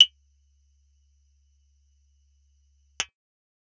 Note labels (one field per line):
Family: bass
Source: synthesizer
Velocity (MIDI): 100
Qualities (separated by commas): percussive